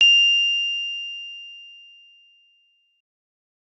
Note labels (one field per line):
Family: keyboard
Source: electronic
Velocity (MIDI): 127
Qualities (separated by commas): bright